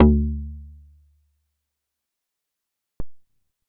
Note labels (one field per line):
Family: bass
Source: synthesizer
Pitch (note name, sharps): D2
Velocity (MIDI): 127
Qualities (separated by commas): fast decay, percussive